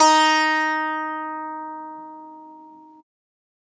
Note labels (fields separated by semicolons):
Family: guitar; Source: acoustic; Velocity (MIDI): 100; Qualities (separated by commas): bright, multiphonic, reverb